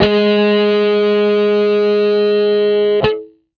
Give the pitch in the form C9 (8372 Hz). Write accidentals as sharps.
G#3 (207.7 Hz)